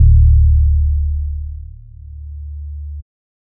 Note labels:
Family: bass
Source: synthesizer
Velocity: 75

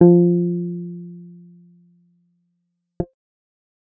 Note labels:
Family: bass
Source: synthesizer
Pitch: F3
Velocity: 50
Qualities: dark

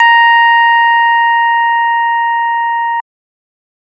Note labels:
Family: organ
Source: electronic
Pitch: A#5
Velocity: 127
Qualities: distorted

